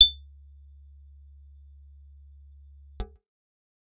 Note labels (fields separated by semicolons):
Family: guitar; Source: acoustic; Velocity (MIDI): 127; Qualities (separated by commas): bright, percussive